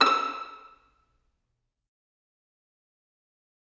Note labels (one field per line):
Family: string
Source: acoustic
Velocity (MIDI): 75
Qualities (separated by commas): fast decay, percussive, reverb